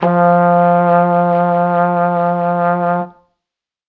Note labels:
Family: brass; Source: acoustic; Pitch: F3; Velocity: 25

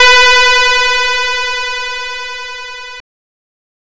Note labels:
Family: guitar; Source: synthesizer; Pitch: B4; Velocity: 75; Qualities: bright, distorted

